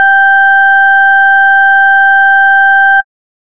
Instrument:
synthesizer bass